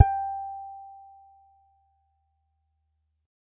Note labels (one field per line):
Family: guitar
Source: acoustic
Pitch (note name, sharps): G5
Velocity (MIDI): 25